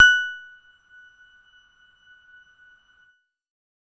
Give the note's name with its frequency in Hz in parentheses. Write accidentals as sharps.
F#6 (1480 Hz)